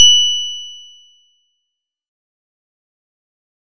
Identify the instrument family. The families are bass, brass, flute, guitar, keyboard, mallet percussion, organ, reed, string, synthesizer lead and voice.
guitar